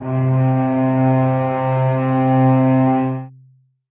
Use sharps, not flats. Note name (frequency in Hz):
C3 (130.8 Hz)